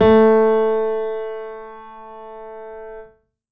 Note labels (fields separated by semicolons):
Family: keyboard; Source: acoustic; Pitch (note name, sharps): A3; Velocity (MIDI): 75; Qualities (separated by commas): reverb